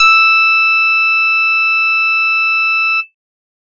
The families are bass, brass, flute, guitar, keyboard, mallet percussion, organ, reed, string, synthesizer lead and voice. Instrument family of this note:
bass